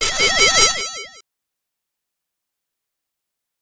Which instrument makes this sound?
synthesizer bass